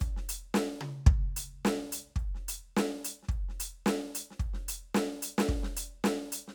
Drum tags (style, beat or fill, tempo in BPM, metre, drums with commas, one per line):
swing
beat
110 BPM
4/4
closed hi-hat, snare, high tom, kick